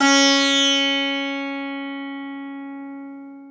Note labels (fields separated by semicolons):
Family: guitar; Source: acoustic; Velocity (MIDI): 100; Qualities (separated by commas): bright, long release, multiphonic, reverb